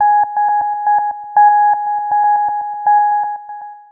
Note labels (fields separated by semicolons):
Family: synthesizer lead; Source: synthesizer; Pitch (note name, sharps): G#5; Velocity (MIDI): 100; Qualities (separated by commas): long release, tempo-synced